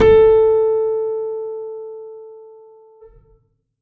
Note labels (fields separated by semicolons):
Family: keyboard; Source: acoustic; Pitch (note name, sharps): A4; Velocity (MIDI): 100; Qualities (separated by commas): reverb